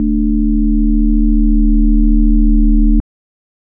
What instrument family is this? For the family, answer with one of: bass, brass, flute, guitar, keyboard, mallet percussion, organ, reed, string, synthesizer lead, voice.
organ